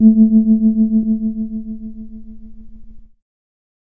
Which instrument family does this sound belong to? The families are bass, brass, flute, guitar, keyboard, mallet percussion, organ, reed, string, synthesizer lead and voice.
keyboard